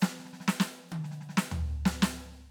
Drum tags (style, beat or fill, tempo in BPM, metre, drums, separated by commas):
funk, fill, 95 BPM, 4/4, hi-hat pedal, snare, cross-stick, high tom, floor tom